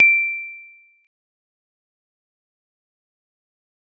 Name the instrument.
acoustic mallet percussion instrument